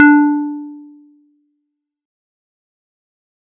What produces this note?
acoustic mallet percussion instrument